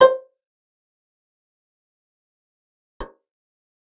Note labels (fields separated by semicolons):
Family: guitar; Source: acoustic; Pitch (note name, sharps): C5; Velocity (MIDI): 25; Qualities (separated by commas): fast decay, percussive, reverb